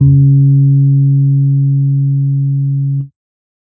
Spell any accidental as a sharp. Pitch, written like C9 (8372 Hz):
C#3 (138.6 Hz)